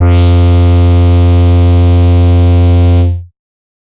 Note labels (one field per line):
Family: bass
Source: synthesizer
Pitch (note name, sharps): F2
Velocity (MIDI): 25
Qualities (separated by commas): bright, distorted